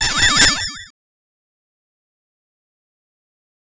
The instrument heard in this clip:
synthesizer bass